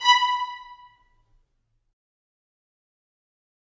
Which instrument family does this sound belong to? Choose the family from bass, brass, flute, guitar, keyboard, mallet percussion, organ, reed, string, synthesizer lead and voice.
string